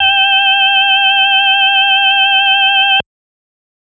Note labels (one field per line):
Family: organ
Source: electronic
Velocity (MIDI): 50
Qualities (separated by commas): multiphonic